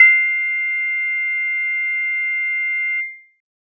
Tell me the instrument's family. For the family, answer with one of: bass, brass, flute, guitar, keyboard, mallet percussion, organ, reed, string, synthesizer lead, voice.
keyboard